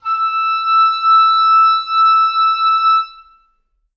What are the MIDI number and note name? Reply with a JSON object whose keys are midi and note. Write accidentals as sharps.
{"midi": 88, "note": "E6"}